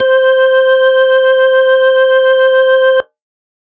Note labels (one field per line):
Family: organ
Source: electronic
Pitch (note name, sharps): C5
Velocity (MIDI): 25